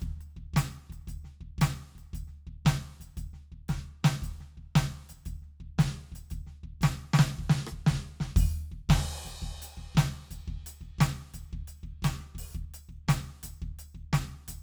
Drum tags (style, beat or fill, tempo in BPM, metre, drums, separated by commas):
rock, beat, 115 BPM, 4/4, crash, percussion, snare, cross-stick, kick